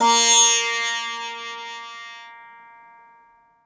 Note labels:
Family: guitar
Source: acoustic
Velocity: 100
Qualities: bright, multiphonic, reverb

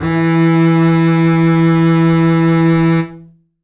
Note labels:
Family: string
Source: acoustic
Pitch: E3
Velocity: 100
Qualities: reverb

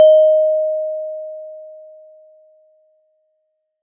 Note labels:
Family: mallet percussion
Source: acoustic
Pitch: D#5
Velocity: 25

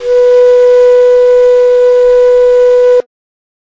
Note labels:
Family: flute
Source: acoustic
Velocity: 25

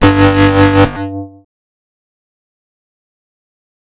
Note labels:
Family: bass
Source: synthesizer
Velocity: 127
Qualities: distorted, fast decay, multiphonic

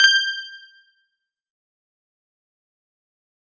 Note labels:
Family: guitar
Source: electronic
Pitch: G6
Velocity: 75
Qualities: fast decay, percussive

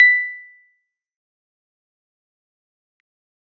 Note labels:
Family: keyboard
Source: electronic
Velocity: 100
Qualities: fast decay, percussive

